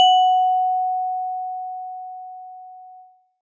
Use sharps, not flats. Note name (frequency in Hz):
F#5 (740 Hz)